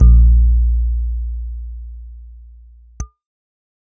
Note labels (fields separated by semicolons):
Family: keyboard; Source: electronic; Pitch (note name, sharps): A#1; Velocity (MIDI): 25